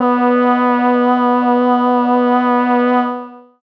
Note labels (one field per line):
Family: voice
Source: synthesizer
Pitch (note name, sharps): B3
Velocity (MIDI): 75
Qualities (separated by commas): long release